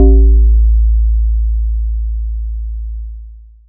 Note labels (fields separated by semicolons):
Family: mallet percussion; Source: electronic; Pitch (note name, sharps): A1; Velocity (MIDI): 50; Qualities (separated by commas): long release, multiphonic